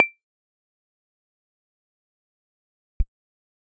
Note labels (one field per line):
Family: keyboard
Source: electronic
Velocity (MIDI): 25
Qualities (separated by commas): fast decay, percussive